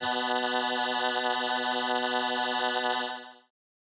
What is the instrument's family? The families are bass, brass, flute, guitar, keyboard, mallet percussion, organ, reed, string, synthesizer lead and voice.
keyboard